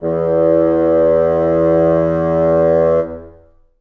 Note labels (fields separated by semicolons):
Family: reed; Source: acoustic; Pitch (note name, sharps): E2; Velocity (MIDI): 100; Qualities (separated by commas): long release, reverb